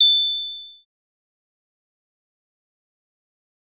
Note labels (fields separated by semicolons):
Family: synthesizer lead; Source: synthesizer; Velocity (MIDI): 25; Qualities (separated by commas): bright, distorted, fast decay